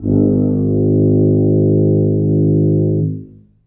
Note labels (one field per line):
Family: brass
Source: acoustic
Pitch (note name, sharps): G#1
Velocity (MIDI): 50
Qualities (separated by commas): dark, reverb